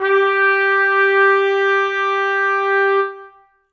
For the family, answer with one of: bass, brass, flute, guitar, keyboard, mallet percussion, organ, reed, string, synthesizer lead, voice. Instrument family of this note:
brass